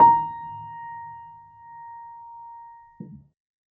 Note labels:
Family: keyboard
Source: acoustic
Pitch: A#5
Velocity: 25

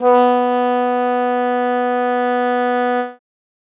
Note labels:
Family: reed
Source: acoustic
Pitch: B3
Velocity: 25

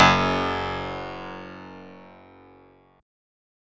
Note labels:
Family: synthesizer lead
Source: synthesizer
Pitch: F#1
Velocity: 75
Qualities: bright, distorted

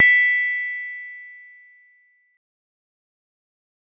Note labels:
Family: mallet percussion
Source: acoustic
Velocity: 50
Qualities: fast decay, reverb

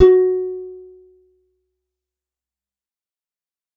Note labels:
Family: guitar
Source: acoustic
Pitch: F#4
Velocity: 127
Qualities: fast decay

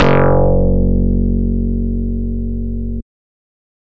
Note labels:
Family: bass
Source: synthesizer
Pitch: F#1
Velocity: 100

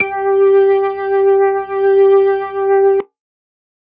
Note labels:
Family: organ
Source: electronic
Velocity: 75

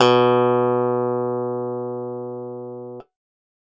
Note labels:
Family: keyboard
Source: electronic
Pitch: B2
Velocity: 127

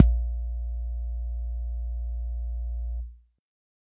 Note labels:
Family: keyboard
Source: electronic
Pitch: A#1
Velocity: 127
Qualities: dark

